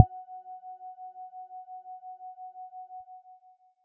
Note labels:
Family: mallet percussion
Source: electronic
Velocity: 25

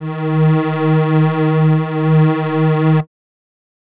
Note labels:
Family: reed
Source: acoustic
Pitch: D#3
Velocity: 75

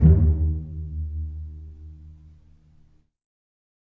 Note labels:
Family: string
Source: acoustic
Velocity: 75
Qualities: dark, reverb

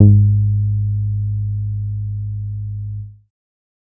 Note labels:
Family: bass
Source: synthesizer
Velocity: 25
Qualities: dark

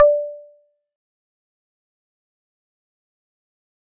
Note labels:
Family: mallet percussion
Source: acoustic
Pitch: D5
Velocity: 50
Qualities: fast decay, percussive

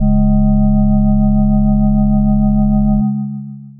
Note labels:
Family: mallet percussion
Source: electronic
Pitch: C#1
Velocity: 50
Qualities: long release

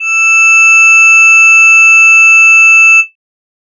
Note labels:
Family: voice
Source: synthesizer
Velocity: 100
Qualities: bright

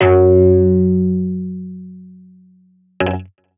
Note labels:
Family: guitar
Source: electronic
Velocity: 100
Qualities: distorted

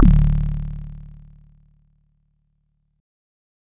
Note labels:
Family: bass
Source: synthesizer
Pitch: D1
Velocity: 100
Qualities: bright, distorted

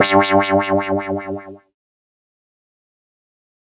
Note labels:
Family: keyboard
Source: synthesizer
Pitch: G2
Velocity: 25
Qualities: distorted, fast decay

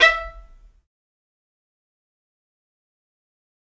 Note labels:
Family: string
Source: acoustic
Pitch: E5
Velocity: 75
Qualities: fast decay, percussive, reverb

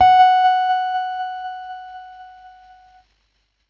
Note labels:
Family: keyboard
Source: electronic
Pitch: F#5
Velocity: 50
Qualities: distorted, tempo-synced

